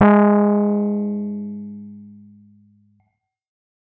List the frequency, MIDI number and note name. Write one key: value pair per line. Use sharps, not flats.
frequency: 207.7 Hz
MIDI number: 56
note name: G#3